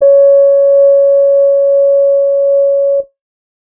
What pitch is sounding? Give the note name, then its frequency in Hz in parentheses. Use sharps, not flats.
C#5 (554.4 Hz)